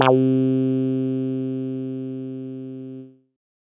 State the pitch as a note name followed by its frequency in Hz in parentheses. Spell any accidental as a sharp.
C3 (130.8 Hz)